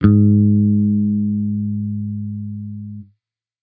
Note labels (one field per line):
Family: bass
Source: electronic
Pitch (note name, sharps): G#2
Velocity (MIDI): 75